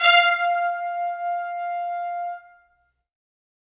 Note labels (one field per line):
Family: brass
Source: acoustic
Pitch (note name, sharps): F5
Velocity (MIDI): 75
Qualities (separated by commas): bright, reverb